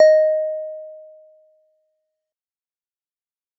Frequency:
622.3 Hz